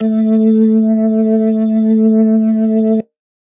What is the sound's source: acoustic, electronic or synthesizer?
electronic